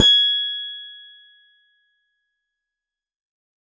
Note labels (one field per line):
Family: keyboard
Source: electronic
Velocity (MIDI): 50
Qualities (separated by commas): fast decay